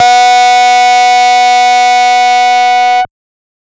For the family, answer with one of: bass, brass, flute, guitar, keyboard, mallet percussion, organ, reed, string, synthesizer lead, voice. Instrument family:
bass